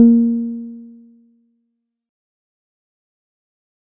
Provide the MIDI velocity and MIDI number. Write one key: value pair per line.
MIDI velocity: 25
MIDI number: 58